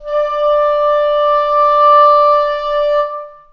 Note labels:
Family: reed; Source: acoustic; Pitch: D5; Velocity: 25; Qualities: long release, reverb

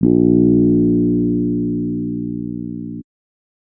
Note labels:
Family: keyboard; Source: electronic; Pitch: A#1; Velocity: 50

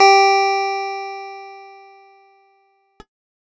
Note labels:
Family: keyboard; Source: electronic; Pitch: G4; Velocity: 75; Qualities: bright

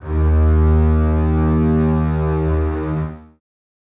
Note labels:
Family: string; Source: acoustic; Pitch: D#2; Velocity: 127; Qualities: reverb

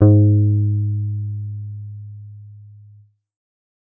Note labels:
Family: bass; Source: synthesizer; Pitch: G#2; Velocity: 25; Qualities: dark

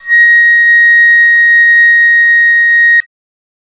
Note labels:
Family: flute; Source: acoustic; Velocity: 25; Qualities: bright

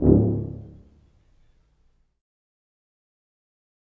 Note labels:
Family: brass; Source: acoustic; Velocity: 25; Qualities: dark, fast decay, reverb

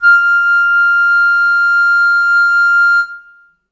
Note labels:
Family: flute; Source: acoustic; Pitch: F6; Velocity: 50; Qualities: reverb

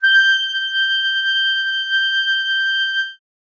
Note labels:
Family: reed; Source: acoustic; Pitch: G6; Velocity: 127

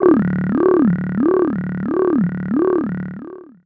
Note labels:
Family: voice; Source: synthesizer; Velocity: 50; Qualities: long release, non-linear envelope, tempo-synced

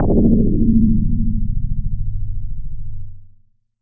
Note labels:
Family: synthesizer lead; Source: synthesizer; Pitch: A-1; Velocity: 25

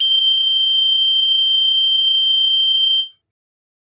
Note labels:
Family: reed; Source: acoustic; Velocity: 100; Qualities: bright, reverb

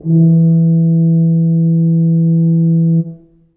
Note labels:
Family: brass; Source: acoustic; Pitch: E3; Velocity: 50; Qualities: dark, reverb

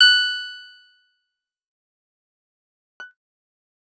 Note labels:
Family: guitar; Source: electronic; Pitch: F#6; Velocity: 127; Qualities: bright, fast decay, percussive

